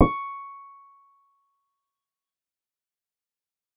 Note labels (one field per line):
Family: keyboard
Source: synthesizer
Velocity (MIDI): 25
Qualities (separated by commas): fast decay, percussive